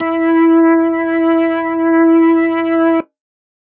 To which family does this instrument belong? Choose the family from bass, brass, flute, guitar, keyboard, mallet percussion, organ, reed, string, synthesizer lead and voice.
organ